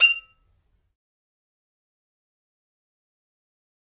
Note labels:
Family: string; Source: acoustic; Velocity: 100; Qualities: fast decay, percussive, reverb

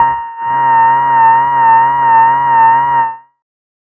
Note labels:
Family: bass; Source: synthesizer; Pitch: A#5; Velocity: 25; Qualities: distorted, tempo-synced

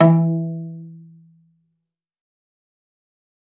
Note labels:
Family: string; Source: acoustic; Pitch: E3; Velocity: 75; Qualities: dark, fast decay, reverb

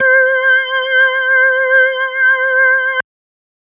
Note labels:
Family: organ; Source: electronic; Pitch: C5; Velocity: 50

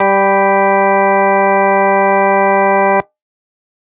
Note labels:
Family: organ; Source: electronic; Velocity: 50

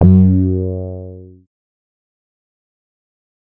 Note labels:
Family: bass; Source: synthesizer; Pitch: F#2; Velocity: 100; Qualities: distorted, fast decay

